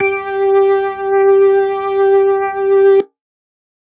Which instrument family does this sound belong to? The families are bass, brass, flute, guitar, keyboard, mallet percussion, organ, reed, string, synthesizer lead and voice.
organ